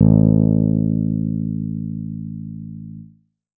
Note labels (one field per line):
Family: bass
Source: synthesizer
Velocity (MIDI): 127